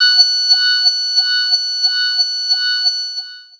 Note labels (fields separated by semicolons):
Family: voice; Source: synthesizer; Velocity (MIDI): 100; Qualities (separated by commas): bright, long release, non-linear envelope, tempo-synced